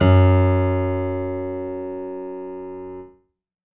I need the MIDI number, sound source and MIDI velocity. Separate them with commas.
42, acoustic, 100